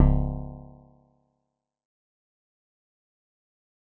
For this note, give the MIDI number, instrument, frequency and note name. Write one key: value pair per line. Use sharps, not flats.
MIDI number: 25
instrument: synthesizer guitar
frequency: 34.65 Hz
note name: C#1